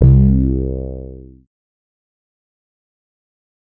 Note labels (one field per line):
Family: bass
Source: synthesizer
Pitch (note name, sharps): C2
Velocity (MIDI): 75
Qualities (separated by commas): distorted, fast decay